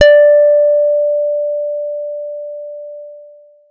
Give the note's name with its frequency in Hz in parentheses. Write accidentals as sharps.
D5 (587.3 Hz)